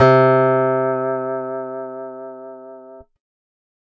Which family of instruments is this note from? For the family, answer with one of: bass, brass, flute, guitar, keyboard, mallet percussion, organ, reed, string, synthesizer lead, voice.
guitar